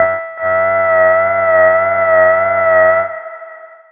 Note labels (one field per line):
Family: bass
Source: synthesizer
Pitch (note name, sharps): E5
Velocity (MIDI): 50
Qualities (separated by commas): long release, reverb